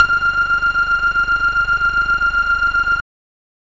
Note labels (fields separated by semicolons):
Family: bass; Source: synthesizer; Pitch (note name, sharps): F6; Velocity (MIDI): 25